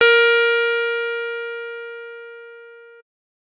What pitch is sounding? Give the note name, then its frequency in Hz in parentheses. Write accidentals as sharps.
A#4 (466.2 Hz)